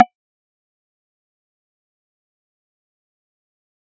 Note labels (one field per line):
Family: mallet percussion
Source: electronic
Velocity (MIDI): 75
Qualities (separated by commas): fast decay, percussive